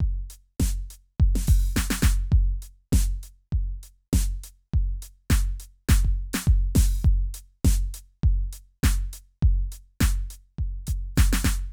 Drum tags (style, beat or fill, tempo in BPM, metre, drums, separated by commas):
rock, beat, 102 BPM, 4/4, closed hi-hat, open hi-hat, hi-hat pedal, snare, kick